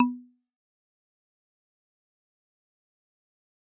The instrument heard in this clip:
acoustic mallet percussion instrument